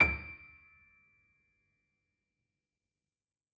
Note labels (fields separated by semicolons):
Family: keyboard; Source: acoustic; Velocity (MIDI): 75; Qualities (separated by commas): fast decay, percussive